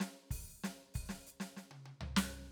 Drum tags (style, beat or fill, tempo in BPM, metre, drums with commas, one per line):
Brazilian baião
fill
95 BPM
4/4
open hi-hat, hi-hat pedal, snare, high tom, floor tom, kick